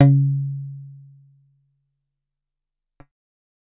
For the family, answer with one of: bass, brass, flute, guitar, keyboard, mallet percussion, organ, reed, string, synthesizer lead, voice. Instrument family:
guitar